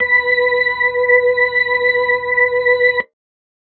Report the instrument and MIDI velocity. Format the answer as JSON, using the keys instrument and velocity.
{"instrument": "electronic organ", "velocity": 50}